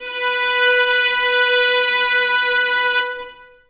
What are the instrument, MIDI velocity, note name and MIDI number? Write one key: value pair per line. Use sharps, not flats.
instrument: acoustic string instrument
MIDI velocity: 75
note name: B4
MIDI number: 71